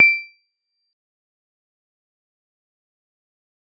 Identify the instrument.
electronic mallet percussion instrument